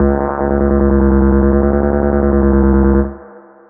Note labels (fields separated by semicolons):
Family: bass; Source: synthesizer; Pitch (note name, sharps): C#2; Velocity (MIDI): 50; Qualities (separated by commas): long release, reverb